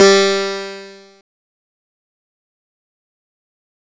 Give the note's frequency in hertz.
196 Hz